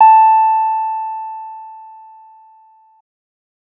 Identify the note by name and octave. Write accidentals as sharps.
A5